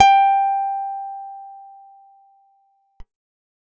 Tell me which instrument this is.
acoustic guitar